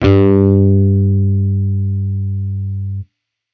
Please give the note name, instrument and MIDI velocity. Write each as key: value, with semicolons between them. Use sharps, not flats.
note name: G2; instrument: electronic bass; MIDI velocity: 100